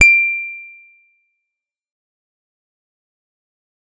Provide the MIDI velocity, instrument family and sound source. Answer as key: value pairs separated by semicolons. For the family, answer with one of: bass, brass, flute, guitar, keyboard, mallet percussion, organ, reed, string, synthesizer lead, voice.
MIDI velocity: 50; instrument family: guitar; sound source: electronic